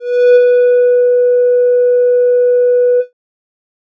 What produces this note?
synthesizer bass